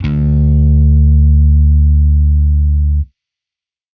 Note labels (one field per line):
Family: bass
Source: electronic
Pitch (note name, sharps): D2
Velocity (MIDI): 100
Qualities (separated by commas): distorted